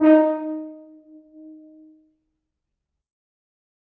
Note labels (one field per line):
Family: brass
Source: acoustic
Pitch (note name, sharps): D#4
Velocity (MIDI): 127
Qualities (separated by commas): reverb